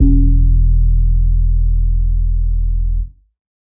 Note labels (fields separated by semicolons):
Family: keyboard; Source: electronic; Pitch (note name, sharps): E1; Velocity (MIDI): 50; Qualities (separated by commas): dark